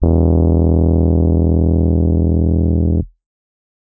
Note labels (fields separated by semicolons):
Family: keyboard; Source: electronic; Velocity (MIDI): 100; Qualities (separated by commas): dark